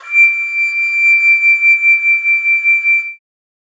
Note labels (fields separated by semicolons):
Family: flute; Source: acoustic; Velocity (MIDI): 25; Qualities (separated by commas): bright